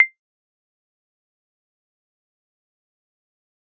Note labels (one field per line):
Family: mallet percussion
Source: acoustic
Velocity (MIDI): 127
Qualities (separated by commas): dark, fast decay, percussive, reverb